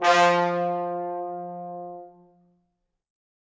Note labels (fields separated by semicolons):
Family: brass; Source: acoustic; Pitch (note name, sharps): F3; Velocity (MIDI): 25; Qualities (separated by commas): bright, reverb